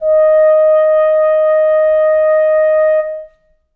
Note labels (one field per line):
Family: reed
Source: acoustic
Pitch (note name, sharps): D#5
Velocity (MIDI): 75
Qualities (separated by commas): reverb